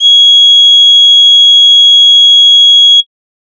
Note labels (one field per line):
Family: flute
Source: synthesizer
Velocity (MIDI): 127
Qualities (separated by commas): bright